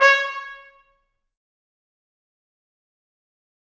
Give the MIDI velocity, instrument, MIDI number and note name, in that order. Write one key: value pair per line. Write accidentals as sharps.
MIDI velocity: 100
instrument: acoustic brass instrument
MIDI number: 73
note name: C#5